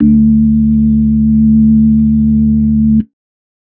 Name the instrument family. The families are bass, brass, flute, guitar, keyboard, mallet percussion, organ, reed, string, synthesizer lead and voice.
organ